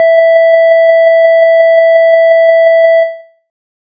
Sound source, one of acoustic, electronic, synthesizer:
synthesizer